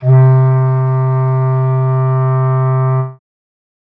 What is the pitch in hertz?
130.8 Hz